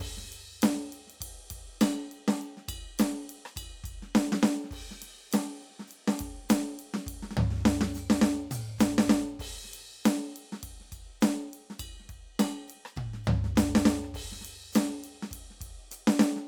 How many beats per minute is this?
102 BPM